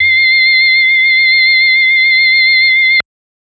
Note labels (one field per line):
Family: organ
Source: electronic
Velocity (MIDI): 50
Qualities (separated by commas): multiphonic